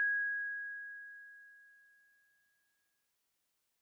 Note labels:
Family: mallet percussion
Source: acoustic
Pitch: G#6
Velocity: 25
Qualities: bright

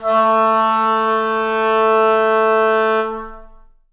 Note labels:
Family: reed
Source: acoustic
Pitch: A3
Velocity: 50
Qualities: long release, reverb

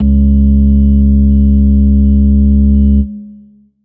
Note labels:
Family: organ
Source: electronic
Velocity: 127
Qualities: long release

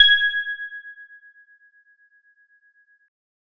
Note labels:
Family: keyboard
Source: electronic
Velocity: 100

